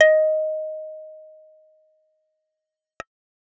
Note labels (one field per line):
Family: bass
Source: synthesizer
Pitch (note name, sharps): D#5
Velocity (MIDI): 100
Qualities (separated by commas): fast decay